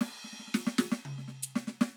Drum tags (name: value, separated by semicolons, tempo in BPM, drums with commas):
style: funk; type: fill; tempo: 112 BPM; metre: 4/4; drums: ride, percussion, snare, mid tom